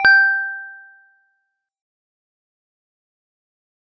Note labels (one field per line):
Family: mallet percussion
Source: acoustic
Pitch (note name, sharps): G6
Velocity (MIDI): 50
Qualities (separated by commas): fast decay, multiphonic